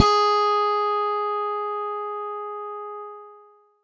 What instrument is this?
electronic keyboard